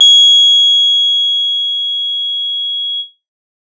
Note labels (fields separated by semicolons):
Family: guitar; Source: electronic; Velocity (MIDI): 50; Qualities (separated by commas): bright